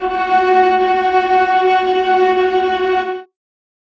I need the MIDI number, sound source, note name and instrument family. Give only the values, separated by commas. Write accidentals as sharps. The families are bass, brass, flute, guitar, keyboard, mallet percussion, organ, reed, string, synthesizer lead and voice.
66, acoustic, F#4, string